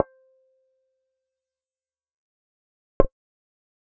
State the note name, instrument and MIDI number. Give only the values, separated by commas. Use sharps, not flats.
C5, synthesizer bass, 72